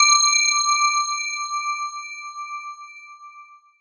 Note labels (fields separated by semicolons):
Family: mallet percussion; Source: electronic; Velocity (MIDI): 127; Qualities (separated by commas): bright, long release